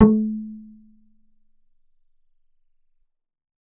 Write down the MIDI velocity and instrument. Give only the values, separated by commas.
75, synthesizer bass